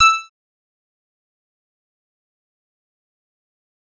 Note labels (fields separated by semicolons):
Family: bass; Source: synthesizer; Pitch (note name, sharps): E6; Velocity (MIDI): 100; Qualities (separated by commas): bright, distorted, fast decay, percussive